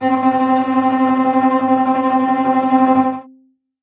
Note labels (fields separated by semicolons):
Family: string; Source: acoustic; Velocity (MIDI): 75; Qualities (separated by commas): bright, non-linear envelope, reverb